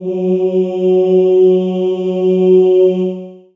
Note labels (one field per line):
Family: voice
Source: acoustic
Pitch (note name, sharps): F#3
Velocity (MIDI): 50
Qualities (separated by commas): dark, long release, reverb